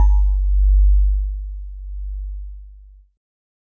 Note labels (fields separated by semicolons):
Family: keyboard; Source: electronic; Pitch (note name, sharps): G1; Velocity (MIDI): 75; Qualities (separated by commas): multiphonic